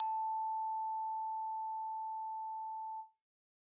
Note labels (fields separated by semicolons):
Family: keyboard; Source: acoustic; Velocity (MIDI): 127; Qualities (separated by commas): bright